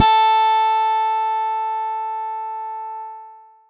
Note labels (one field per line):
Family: keyboard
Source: electronic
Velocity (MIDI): 100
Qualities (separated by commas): bright, long release